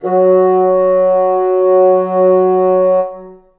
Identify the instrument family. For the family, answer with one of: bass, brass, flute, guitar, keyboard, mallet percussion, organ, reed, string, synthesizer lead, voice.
reed